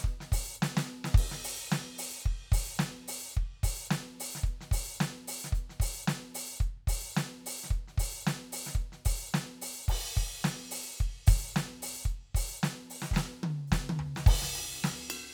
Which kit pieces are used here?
crash, ride, ride bell, closed hi-hat, open hi-hat, hi-hat pedal, snare, high tom, floor tom and kick